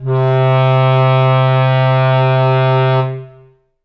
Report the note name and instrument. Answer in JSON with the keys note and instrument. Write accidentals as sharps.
{"note": "C3", "instrument": "acoustic reed instrument"}